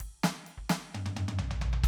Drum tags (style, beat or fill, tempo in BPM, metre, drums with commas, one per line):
punk
fill
128 BPM
4/4
ride, snare, high tom, floor tom, kick